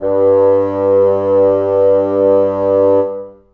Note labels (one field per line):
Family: reed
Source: acoustic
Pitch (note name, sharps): G2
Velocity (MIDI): 75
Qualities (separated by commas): reverb